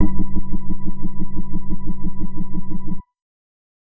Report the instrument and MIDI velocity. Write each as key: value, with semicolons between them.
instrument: electronic keyboard; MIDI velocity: 25